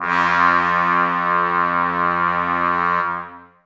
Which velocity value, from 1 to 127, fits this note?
100